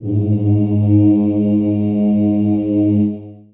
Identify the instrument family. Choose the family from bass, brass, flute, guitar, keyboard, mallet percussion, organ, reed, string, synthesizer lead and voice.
voice